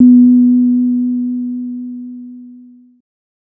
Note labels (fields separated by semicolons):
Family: bass; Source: synthesizer; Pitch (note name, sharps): B3; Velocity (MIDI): 25; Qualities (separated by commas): distorted